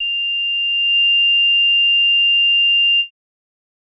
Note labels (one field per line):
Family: bass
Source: synthesizer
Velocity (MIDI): 127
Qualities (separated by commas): bright, distorted